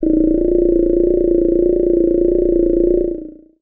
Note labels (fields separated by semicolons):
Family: voice; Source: synthesizer; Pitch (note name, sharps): A#0; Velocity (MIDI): 75